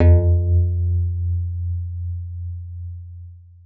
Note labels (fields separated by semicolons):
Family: guitar; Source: electronic; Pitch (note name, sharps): F2; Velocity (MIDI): 100; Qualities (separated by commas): long release, reverb